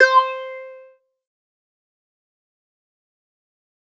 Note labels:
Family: bass; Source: synthesizer; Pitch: C5; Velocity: 50; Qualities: distorted, fast decay, percussive

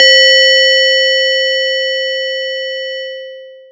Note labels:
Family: mallet percussion; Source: acoustic; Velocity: 50; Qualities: distorted, long release

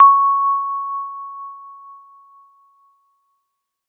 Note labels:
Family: mallet percussion; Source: acoustic; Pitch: C#6; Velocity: 100

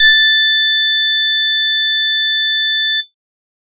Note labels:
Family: bass; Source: synthesizer; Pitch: A6; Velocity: 50

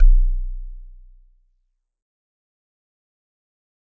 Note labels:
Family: mallet percussion; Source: acoustic; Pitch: B0; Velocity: 50; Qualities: dark, fast decay

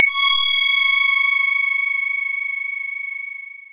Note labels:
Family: mallet percussion; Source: electronic; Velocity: 75; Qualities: bright, distorted, long release, non-linear envelope

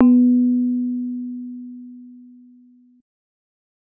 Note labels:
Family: keyboard; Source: electronic; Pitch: B3; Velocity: 25; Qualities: dark

